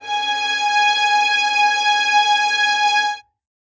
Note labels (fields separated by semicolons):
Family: string; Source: acoustic; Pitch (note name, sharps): G#5; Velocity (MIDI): 50; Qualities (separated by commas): reverb